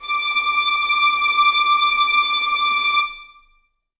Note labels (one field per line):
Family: string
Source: acoustic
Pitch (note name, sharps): D6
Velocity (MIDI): 100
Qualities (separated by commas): bright, non-linear envelope, reverb